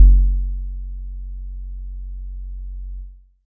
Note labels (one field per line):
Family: guitar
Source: synthesizer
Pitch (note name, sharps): F#1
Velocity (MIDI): 25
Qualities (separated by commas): dark